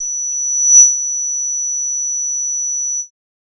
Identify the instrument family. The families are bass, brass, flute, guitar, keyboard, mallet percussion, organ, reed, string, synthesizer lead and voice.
bass